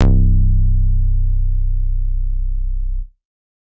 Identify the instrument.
synthesizer bass